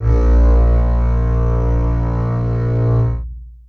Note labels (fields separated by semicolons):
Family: string; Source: acoustic; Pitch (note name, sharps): A#1; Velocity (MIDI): 100; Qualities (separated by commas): long release, reverb